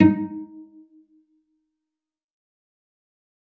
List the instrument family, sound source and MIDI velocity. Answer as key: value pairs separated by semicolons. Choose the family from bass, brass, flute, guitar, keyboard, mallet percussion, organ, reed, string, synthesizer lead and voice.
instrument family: string; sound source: acoustic; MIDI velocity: 100